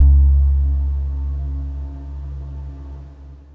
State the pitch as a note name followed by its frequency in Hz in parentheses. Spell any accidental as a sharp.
C#2 (69.3 Hz)